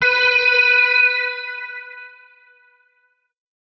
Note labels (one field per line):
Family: guitar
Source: electronic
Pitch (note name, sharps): B4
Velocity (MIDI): 127